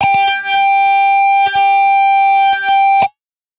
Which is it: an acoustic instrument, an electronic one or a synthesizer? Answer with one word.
electronic